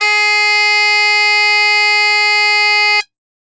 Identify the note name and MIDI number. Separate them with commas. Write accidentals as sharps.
G#4, 68